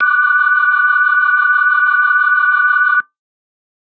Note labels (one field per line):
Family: organ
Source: electronic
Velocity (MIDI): 50